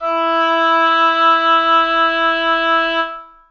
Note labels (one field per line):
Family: reed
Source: acoustic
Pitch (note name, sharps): E4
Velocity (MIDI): 127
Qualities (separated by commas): reverb